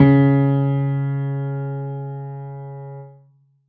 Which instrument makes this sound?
acoustic keyboard